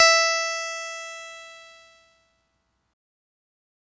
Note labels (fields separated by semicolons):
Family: keyboard; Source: electronic; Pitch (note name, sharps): E5; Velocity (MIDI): 50; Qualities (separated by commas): bright, distorted